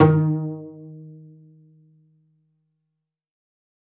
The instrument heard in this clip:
acoustic string instrument